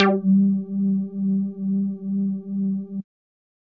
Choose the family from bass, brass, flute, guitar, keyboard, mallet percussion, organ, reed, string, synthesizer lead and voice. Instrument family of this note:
bass